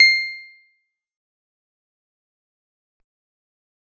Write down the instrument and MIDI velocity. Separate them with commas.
acoustic guitar, 127